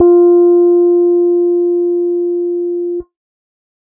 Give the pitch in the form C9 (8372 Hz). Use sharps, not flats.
F4 (349.2 Hz)